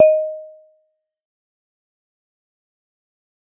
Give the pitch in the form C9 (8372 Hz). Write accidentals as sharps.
D#5 (622.3 Hz)